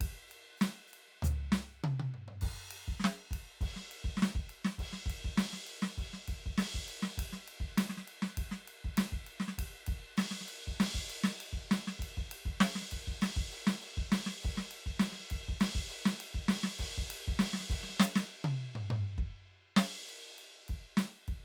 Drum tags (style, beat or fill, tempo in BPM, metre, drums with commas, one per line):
rock
beat
100 BPM
4/4
crash, ride, hi-hat pedal, snare, high tom, mid tom, floor tom, kick